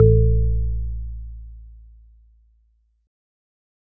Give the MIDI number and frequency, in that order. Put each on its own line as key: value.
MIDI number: 33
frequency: 55 Hz